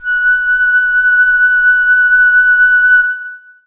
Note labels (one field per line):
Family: flute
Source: acoustic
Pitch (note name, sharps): F#6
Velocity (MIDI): 25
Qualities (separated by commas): long release, reverb